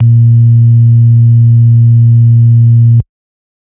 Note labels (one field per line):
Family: organ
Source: electronic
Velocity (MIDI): 100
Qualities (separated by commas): dark